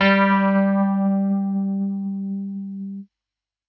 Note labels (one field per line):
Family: keyboard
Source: electronic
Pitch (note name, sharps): G3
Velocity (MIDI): 127